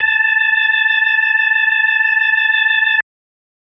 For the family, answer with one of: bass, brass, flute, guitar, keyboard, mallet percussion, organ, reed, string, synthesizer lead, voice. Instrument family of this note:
organ